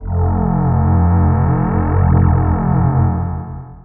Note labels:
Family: voice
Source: synthesizer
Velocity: 50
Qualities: distorted, long release

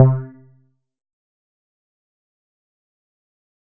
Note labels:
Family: bass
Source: synthesizer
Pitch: C3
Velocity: 127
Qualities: dark, fast decay, percussive

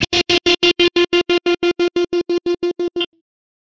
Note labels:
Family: guitar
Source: electronic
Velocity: 100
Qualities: bright, distorted, tempo-synced

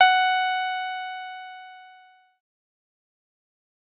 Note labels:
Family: bass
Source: synthesizer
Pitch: F#5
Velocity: 100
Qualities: bright, distorted, fast decay

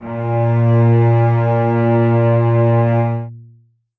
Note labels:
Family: string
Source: acoustic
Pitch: A#2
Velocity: 50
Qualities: long release, reverb

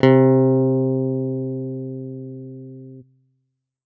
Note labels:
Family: guitar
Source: electronic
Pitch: C3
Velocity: 75

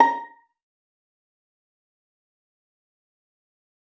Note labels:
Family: string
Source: acoustic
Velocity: 25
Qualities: fast decay, percussive, reverb

